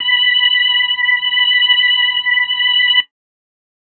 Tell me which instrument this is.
electronic organ